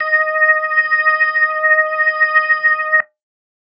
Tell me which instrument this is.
electronic organ